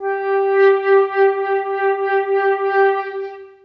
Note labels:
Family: flute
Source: acoustic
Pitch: G4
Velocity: 100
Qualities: long release, reverb

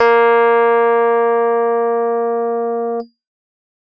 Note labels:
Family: keyboard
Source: electronic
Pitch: A#3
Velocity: 127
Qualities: distorted

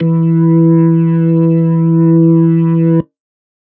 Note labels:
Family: organ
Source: electronic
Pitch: E3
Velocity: 127

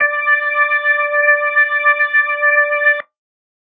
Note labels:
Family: organ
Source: electronic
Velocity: 75

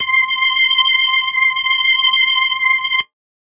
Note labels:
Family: organ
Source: electronic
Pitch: C6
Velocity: 25

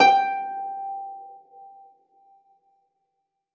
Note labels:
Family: string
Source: acoustic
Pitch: G5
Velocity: 50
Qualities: reverb

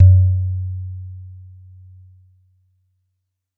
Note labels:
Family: mallet percussion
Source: acoustic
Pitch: F#2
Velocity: 75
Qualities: dark

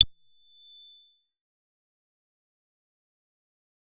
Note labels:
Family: bass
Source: synthesizer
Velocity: 100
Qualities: distorted, fast decay, percussive

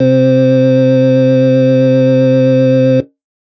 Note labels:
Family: organ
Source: electronic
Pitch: C3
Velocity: 75

